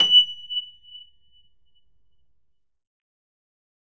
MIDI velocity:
100